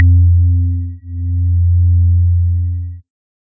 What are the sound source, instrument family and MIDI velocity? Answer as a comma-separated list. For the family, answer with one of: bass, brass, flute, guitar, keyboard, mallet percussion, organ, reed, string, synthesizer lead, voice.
electronic, organ, 50